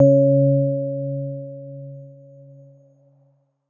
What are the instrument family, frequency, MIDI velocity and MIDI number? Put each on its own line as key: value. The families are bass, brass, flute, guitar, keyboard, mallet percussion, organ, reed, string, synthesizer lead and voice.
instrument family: keyboard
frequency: 138.6 Hz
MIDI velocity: 127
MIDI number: 49